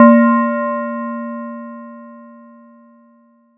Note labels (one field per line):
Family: mallet percussion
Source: acoustic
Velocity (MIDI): 25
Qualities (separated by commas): multiphonic